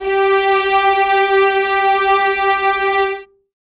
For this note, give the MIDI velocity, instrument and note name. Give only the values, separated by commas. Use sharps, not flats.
100, acoustic string instrument, G4